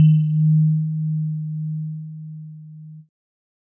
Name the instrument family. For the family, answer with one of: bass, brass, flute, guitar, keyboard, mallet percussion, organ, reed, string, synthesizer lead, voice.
keyboard